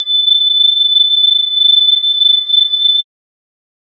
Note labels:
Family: mallet percussion; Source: electronic; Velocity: 100; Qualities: multiphonic, non-linear envelope

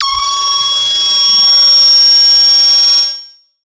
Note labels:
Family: synthesizer lead; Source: synthesizer; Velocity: 127; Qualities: bright, distorted, multiphonic, non-linear envelope

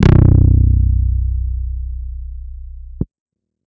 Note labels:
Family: guitar; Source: electronic; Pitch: B0; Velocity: 75; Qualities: bright, distorted

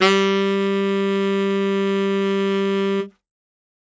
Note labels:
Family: reed; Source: acoustic; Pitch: G3; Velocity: 75

